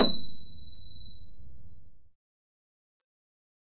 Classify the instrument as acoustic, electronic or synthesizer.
electronic